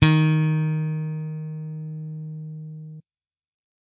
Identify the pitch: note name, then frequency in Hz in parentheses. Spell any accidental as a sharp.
D#3 (155.6 Hz)